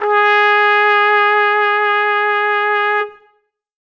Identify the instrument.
acoustic brass instrument